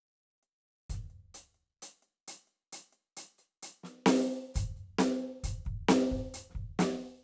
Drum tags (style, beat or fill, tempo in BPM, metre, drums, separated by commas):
pop, beat, 132 BPM, 4/4, closed hi-hat, open hi-hat, hi-hat pedal, snare, kick